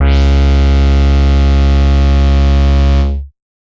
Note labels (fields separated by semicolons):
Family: bass; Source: synthesizer; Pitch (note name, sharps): C#2; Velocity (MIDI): 127; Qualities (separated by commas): bright, distorted